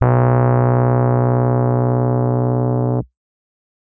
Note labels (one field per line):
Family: keyboard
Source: electronic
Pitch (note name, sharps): B1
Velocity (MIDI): 127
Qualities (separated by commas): dark